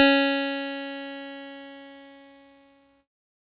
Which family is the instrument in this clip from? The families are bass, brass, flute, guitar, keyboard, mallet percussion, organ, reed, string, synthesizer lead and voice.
keyboard